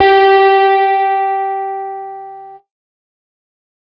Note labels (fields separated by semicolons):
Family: guitar; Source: electronic; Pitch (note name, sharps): G4; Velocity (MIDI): 100; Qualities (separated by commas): distorted